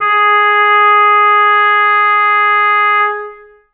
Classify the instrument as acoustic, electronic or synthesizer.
acoustic